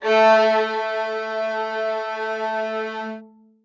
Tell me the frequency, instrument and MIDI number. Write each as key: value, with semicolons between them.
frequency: 220 Hz; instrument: acoustic string instrument; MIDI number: 57